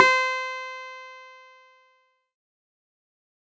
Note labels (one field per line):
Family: keyboard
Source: electronic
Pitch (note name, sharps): C5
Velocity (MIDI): 75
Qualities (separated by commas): distorted, fast decay